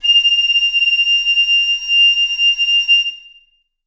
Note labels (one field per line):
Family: reed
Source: acoustic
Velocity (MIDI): 127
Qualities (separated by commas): bright, reverb